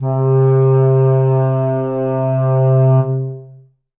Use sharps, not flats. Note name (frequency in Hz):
C3 (130.8 Hz)